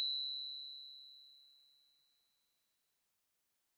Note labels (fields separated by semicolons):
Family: mallet percussion; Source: acoustic; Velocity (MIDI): 100; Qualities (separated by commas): bright